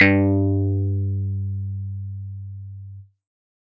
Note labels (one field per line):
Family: keyboard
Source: electronic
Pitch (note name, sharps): G2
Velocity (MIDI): 50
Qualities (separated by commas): distorted